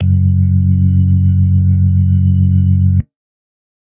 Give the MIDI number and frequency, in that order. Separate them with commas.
30, 46.25 Hz